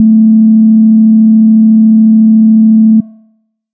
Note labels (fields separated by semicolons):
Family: bass; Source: synthesizer; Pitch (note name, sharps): A3; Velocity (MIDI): 75; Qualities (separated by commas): dark